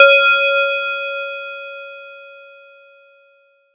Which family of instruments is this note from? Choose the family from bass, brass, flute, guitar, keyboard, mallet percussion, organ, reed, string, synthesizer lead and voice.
mallet percussion